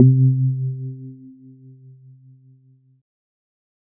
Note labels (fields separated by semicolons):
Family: keyboard; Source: electronic; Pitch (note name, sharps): C3; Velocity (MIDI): 25; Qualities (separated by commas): dark